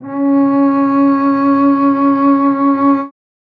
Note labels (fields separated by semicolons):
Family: string; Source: acoustic; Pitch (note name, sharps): C#4; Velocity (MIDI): 25; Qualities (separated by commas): reverb